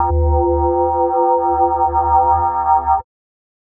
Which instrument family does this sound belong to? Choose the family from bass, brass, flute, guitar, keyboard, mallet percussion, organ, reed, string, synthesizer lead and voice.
mallet percussion